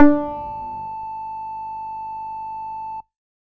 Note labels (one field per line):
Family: bass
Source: synthesizer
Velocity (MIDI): 50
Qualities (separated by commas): distorted